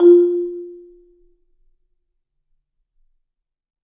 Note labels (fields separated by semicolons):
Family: mallet percussion; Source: acoustic; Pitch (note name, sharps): F4; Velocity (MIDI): 75; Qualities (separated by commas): reverb